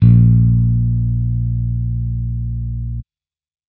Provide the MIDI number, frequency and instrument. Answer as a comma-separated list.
34, 58.27 Hz, electronic bass